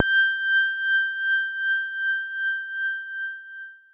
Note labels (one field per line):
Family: guitar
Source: electronic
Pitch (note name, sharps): G6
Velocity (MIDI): 127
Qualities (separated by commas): bright, long release, reverb